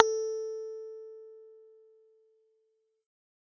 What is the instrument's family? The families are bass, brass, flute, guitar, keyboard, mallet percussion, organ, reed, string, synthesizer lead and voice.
bass